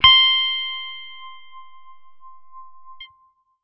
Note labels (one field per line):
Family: guitar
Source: electronic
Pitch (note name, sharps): C6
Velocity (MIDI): 75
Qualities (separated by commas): bright, distorted